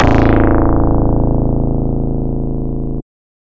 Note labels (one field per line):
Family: bass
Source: synthesizer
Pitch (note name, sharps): A0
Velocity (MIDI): 127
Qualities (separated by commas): bright, distorted